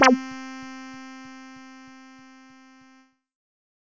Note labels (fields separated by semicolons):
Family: bass; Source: synthesizer; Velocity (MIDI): 25; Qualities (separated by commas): distorted